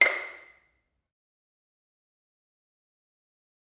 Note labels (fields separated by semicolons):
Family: string; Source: acoustic; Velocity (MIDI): 25; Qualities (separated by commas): fast decay, percussive, reverb